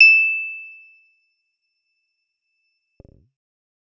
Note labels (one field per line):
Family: bass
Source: synthesizer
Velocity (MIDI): 75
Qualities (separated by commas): bright, percussive